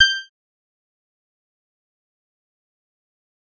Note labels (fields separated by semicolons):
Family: bass; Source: synthesizer; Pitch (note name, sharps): G6; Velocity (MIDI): 100; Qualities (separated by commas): bright, distorted, fast decay, percussive